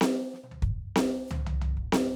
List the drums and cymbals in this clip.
hi-hat pedal, snare, high tom, floor tom and kick